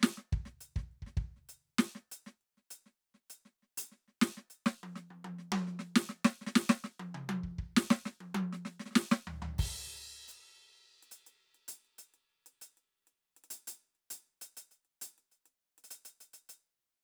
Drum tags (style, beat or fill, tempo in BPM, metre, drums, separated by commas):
hip-hop, beat, 100 BPM, 4/4, crash, closed hi-hat, hi-hat pedal, snare, high tom, mid tom, floor tom, kick